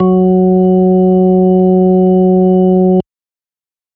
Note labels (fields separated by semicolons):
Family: organ; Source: electronic; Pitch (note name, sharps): F#3; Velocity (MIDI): 50